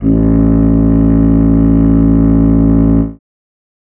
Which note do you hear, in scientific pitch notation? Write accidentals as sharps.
A1